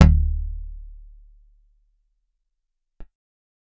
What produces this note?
acoustic guitar